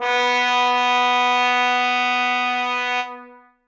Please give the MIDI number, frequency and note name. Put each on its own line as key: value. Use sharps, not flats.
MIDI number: 59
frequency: 246.9 Hz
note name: B3